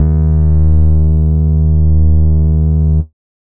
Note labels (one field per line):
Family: bass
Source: synthesizer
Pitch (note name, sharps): D#2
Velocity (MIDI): 127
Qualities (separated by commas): distorted